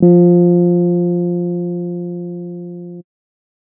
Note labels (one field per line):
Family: keyboard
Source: electronic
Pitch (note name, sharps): F3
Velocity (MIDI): 25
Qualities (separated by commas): dark